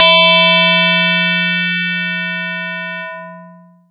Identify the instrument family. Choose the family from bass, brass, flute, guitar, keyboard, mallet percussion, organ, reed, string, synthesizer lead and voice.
mallet percussion